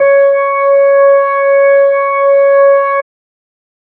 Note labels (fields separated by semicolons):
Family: organ; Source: electronic; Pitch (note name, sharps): C#5; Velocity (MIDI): 75